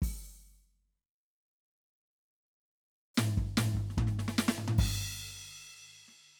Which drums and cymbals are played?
crash, open hi-hat, hi-hat pedal, snare, floor tom and kick